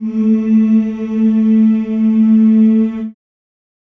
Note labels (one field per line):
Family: voice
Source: acoustic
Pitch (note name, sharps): A3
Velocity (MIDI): 75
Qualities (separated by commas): dark, reverb